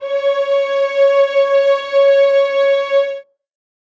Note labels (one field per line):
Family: string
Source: acoustic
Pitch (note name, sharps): C#5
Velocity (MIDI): 25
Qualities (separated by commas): reverb